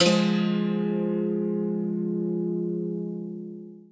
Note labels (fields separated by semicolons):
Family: guitar; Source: acoustic; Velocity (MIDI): 75; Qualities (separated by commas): long release, reverb